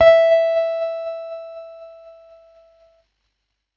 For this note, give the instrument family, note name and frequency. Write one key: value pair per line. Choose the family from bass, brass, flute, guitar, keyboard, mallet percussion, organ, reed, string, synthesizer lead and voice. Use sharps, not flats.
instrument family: keyboard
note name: E5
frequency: 659.3 Hz